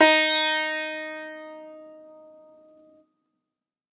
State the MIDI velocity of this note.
75